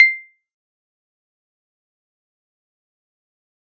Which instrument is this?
electronic keyboard